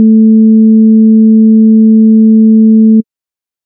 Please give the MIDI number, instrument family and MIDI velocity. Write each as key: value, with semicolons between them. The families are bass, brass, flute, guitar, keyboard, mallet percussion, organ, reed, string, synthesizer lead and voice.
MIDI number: 57; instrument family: bass; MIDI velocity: 127